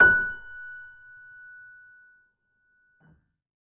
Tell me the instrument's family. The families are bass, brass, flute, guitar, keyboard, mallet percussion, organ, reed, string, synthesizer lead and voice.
keyboard